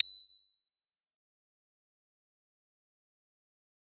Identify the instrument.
acoustic mallet percussion instrument